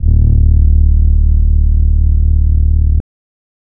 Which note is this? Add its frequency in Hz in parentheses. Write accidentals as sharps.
D1 (36.71 Hz)